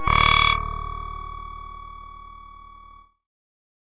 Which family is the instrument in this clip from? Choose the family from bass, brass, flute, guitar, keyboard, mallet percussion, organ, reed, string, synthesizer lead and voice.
keyboard